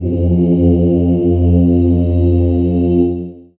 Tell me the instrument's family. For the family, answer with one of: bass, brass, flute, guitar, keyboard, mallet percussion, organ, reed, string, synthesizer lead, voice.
voice